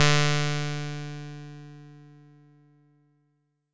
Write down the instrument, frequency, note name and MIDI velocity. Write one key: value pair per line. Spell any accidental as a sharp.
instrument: synthesizer bass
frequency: 146.8 Hz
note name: D3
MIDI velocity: 100